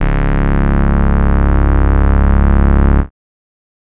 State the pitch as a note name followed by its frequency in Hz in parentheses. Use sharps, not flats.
C#1 (34.65 Hz)